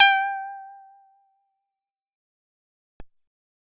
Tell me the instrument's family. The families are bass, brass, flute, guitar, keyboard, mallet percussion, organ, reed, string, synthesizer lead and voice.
bass